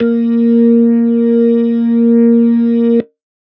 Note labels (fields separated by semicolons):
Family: organ; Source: electronic; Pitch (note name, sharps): A#3; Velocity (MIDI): 50